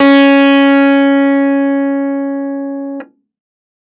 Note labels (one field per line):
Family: keyboard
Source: electronic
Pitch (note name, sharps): C#4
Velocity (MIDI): 127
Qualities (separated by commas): distorted